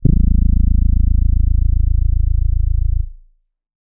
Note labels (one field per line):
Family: keyboard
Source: electronic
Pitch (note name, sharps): A0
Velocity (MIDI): 50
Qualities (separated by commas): dark, distorted